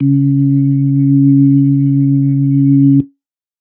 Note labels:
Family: organ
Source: electronic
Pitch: C#3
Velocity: 25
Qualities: dark

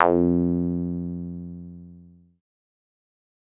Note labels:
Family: synthesizer lead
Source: synthesizer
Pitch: F2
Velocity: 75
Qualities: distorted, fast decay

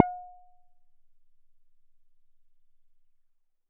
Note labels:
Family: bass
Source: synthesizer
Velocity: 127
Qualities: percussive

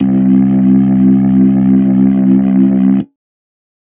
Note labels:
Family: organ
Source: electronic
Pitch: C2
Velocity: 50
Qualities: distorted

